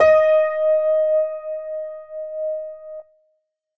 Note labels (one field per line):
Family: keyboard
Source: electronic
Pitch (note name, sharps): D#5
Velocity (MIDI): 100